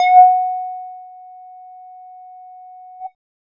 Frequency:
740 Hz